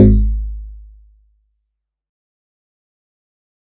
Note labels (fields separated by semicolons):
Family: guitar; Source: synthesizer; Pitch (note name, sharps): G#1; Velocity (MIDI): 100; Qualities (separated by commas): dark, fast decay